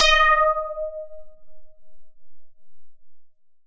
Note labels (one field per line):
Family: synthesizer lead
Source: synthesizer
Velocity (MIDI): 127